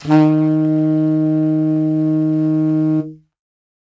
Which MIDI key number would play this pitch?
51